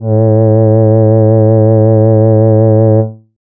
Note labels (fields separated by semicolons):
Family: voice; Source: synthesizer; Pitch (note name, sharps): A2; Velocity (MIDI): 75